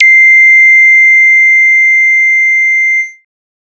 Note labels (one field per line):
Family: bass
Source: synthesizer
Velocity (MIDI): 75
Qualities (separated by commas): bright, distorted